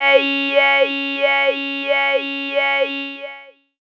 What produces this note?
synthesizer voice